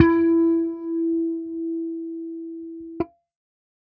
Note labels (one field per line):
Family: bass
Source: electronic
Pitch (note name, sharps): E4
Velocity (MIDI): 100